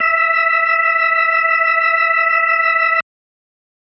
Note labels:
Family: organ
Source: electronic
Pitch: E5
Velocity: 50

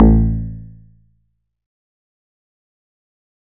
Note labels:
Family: guitar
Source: acoustic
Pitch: A1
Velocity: 50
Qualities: dark, distorted, fast decay

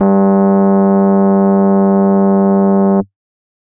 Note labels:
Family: organ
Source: electronic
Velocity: 127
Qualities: distorted

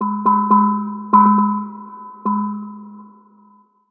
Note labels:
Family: mallet percussion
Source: synthesizer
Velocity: 75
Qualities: long release, multiphonic, percussive, tempo-synced

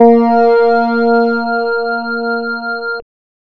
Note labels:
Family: bass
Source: synthesizer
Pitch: A#3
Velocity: 50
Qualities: distorted, multiphonic

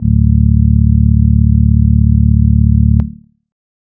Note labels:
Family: reed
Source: synthesizer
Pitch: D1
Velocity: 127

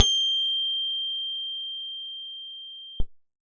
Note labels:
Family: keyboard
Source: electronic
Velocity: 25

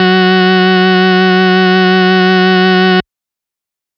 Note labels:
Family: organ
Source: electronic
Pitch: F#3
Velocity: 100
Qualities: bright, distorted

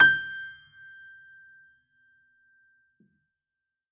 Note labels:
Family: keyboard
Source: acoustic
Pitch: G6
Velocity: 75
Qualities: percussive

